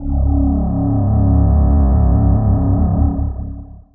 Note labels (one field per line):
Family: voice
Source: synthesizer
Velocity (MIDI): 50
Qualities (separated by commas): distorted, long release